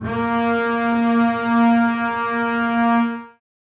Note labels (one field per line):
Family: string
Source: acoustic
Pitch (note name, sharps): A#3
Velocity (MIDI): 75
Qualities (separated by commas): reverb